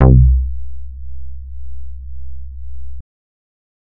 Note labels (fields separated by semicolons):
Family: bass; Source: synthesizer; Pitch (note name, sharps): C2; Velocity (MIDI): 100; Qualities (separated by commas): distorted